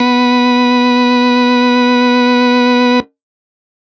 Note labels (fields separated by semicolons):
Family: organ; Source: electronic; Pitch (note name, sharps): B3; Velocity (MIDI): 50; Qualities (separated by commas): distorted